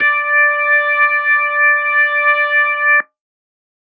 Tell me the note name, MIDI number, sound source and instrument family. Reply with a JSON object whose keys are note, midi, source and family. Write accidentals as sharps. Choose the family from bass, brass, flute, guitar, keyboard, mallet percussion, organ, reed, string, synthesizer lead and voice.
{"note": "D5", "midi": 74, "source": "electronic", "family": "organ"}